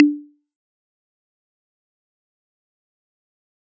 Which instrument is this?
acoustic mallet percussion instrument